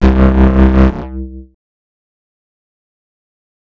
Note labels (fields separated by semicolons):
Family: bass; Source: synthesizer; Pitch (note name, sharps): C2; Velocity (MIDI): 100; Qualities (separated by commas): distorted, fast decay, multiphonic